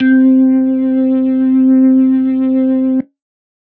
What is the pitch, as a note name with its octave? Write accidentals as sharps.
C4